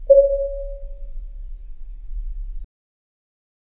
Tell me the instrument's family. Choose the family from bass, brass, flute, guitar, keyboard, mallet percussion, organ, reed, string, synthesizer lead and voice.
mallet percussion